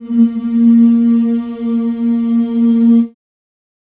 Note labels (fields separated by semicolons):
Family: voice; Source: acoustic; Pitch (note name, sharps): A#3; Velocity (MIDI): 75; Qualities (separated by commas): dark, reverb